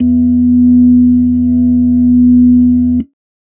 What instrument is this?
electronic keyboard